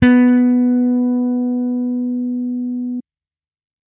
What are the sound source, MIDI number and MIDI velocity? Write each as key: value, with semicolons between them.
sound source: electronic; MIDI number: 59; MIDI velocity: 100